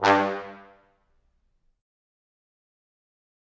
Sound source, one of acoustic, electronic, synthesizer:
acoustic